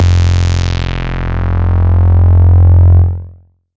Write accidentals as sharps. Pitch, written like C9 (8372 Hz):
F1 (43.65 Hz)